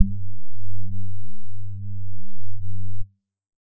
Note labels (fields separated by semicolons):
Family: keyboard; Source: electronic; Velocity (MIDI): 25; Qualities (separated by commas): dark